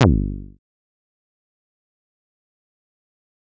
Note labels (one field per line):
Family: bass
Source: synthesizer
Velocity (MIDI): 127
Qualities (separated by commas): distorted, fast decay, percussive